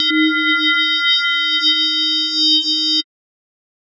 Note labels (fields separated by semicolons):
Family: mallet percussion; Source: synthesizer; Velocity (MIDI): 100; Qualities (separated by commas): bright, multiphonic, non-linear envelope